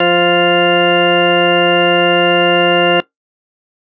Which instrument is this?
electronic organ